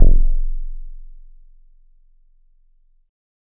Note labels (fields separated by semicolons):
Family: keyboard; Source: electronic; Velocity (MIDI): 75